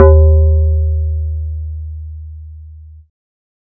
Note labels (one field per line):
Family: bass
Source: synthesizer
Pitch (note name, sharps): D#2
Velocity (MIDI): 75